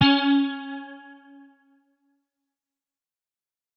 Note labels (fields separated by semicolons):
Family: guitar; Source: electronic; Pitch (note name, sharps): C#4; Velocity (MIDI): 25; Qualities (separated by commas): fast decay